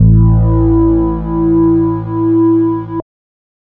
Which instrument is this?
synthesizer bass